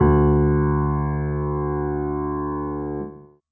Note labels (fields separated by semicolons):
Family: keyboard; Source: acoustic; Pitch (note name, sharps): D2; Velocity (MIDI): 25